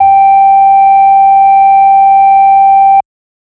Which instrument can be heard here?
electronic organ